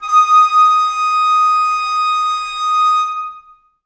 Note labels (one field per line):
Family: flute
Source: acoustic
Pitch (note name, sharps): D#6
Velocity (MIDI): 50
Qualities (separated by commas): long release, reverb